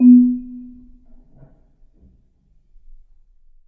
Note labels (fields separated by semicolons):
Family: mallet percussion; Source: acoustic; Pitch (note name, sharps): B3; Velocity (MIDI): 25; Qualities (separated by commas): dark, long release, percussive, reverb